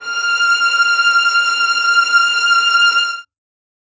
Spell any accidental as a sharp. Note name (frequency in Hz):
F6 (1397 Hz)